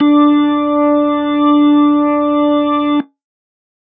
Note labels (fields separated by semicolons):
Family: organ; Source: electronic; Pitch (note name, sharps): D4; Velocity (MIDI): 100